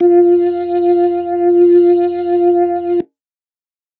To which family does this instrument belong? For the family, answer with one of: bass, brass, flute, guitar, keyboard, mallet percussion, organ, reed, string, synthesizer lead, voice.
organ